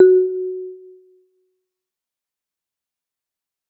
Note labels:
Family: mallet percussion; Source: acoustic; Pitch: F#4; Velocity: 25; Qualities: fast decay, reverb

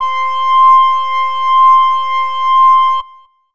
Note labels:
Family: flute; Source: acoustic; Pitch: C6; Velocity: 100

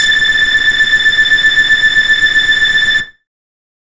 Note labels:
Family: bass; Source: synthesizer; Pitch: A6; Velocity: 127

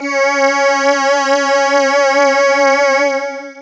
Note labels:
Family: voice; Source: synthesizer; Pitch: C#4; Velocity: 100; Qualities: bright, distorted, long release

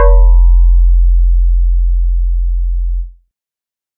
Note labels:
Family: synthesizer lead; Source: synthesizer; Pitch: F1; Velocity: 100

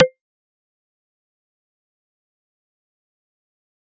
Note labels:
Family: mallet percussion; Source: electronic; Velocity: 100; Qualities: fast decay, percussive

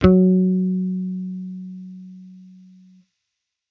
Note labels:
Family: bass; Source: electronic; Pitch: F#3; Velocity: 50; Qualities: distorted

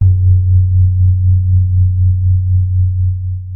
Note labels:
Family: keyboard; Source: electronic; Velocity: 127; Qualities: dark, long release, reverb

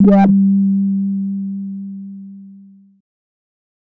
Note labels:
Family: bass; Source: synthesizer; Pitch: G3; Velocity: 75; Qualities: distorted

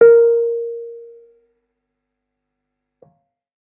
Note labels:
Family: keyboard; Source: electronic; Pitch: A#4; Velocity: 50

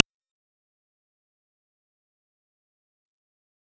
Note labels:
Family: bass; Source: synthesizer; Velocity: 75; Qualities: fast decay, percussive

